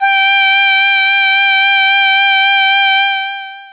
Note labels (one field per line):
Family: voice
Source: synthesizer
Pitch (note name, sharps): G5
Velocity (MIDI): 100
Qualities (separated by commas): bright, distorted, long release